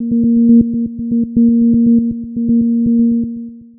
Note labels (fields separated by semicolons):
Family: synthesizer lead; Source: synthesizer; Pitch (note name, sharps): A#3; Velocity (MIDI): 100; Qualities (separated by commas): dark, long release, tempo-synced